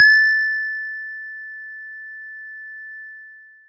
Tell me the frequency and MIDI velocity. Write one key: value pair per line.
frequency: 1760 Hz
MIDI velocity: 100